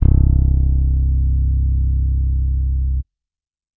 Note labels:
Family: bass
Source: electronic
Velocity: 75

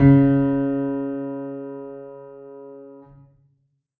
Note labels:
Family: keyboard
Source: acoustic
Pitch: C#3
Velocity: 100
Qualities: reverb

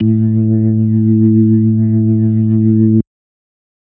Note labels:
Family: organ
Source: electronic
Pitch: A2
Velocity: 50

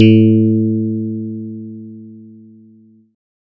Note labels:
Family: bass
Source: synthesizer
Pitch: A2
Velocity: 50

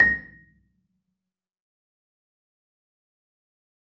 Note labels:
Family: mallet percussion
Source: acoustic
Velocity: 100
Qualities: fast decay, percussive, reverb

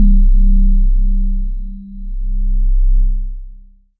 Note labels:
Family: voice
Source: synthesizer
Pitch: C1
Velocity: 75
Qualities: dark, long release

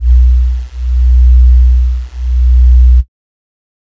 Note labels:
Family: flute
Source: synthesizer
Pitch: B1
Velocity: 25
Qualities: dark

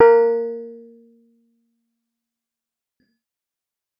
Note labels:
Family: keyboard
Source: electronic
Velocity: 50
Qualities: fast decay

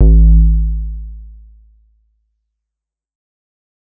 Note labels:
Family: bass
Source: synthesizer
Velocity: 75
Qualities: dark

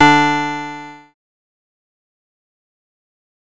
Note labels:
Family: bass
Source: synthesizer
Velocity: 25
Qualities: bright, distorted, fast decay

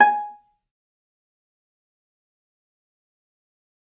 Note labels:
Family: string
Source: acoustic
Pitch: G#5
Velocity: 50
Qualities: fast decay, percussive, reverb

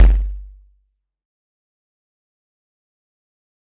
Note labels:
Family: mallet percussion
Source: acoustic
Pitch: G1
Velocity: 127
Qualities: fast decay, percussive

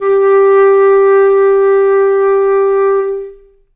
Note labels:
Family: reed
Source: acoustic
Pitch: G4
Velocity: 50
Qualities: long release, reverb

